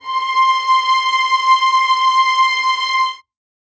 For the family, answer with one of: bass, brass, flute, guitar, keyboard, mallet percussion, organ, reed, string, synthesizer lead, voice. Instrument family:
string